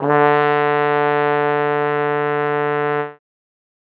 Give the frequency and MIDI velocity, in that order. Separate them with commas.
146.8 Hz, 100